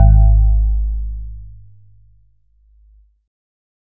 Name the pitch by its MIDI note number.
32